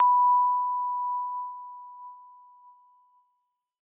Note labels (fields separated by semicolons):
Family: keyboard; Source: electronic; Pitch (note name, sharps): B5; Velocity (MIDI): 75; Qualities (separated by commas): bright